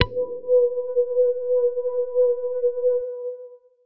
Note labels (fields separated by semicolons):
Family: guitar; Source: electronic; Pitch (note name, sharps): B4; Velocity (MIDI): 25; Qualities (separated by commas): dark, distorted, long release